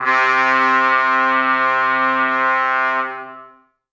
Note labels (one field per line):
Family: brass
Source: acoustic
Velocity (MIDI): 100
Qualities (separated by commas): bright, long release, reverb